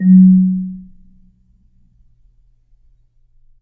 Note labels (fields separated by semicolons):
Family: mallet percussion; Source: acoustic; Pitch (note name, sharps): F#3; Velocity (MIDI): 25; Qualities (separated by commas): dark, long release, reverb